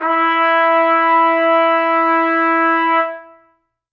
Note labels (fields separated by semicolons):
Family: brass; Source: acoustic; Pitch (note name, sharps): E4; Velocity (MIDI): 75; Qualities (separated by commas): reverb